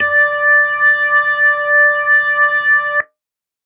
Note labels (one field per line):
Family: organ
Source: electronic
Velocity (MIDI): 75